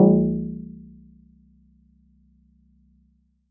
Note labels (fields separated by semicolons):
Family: mallet percussion; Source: acoustic; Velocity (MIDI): 50